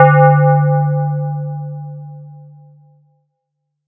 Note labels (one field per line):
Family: mallet percussion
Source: electronic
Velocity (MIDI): 100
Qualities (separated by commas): multiphonic